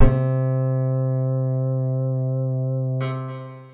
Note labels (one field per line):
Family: guitar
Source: acoustic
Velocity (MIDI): 127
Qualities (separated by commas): reverb